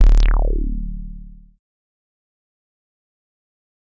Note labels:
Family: bass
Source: synthesizer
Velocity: 127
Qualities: bright, distorted, fast decay

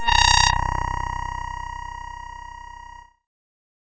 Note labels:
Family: keyboard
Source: synthesizer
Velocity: 127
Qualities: bright, distorted

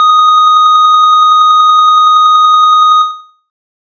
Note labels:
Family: bass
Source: synthesizer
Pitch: D#6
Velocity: 100

